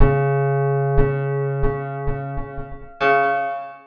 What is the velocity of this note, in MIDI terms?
75